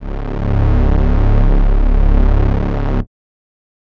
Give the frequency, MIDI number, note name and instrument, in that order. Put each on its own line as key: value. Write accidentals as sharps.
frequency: 34.65 Hz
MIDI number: 25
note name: C#1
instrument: acoustic reed instrument